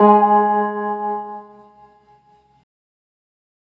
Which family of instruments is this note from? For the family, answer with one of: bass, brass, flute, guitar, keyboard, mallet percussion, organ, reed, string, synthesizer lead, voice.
organ